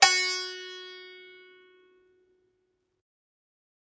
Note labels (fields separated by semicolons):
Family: guitar; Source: acoustic; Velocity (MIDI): 127; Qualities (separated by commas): bright, multiphonic, reverb